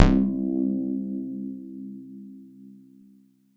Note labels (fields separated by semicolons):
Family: guitar; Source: electronic; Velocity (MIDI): 127